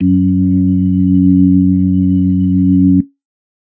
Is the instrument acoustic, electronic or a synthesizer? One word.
electronic